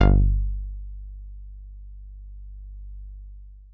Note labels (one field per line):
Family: guitar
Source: synthesizer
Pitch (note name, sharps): G1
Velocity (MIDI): 50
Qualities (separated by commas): long release